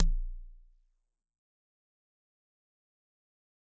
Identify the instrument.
acoustic mallet percussion instrument